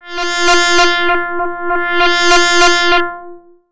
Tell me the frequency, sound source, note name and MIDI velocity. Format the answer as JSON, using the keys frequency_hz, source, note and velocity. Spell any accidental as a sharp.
{"frequency_hz": 349.2, "source": "synthesizer", "note": "F4", "velocity": 100}